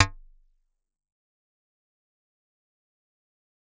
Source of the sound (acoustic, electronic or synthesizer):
acoustic